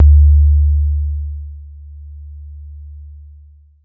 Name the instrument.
electronic keyboard